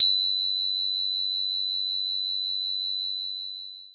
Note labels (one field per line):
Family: mallet percussion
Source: acoustic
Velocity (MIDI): 75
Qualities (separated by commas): bright, long release